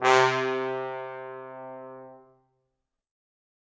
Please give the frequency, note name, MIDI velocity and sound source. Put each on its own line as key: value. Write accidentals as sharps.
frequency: 130.8 Hz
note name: C3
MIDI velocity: 75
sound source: acoustic